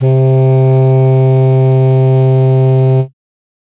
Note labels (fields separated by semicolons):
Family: reed; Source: acoustic; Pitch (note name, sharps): C3; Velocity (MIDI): 100